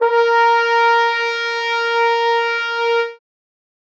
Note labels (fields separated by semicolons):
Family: brass; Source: acoustic; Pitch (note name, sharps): A#4; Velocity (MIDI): 100; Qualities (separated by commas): reverb